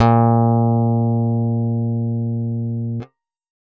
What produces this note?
acoustic guitar